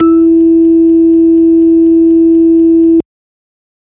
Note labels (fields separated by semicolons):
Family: organ; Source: electronic; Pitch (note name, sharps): E4; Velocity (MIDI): 100